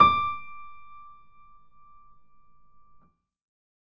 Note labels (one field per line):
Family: keyboard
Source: acoustic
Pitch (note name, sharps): D6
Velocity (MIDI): 75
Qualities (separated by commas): reverb